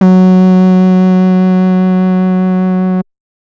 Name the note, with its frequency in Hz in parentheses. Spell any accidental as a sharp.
F#3 (185 Hz)